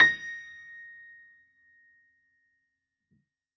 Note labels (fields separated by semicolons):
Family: keyboard; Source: acoustic; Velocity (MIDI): 100; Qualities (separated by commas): fast decay, percussive